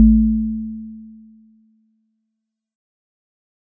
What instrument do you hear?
acoustic mallet percussion instrument